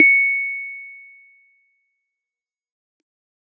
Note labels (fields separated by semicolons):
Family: keyboard; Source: electronic; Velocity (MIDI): 25; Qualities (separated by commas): fast decay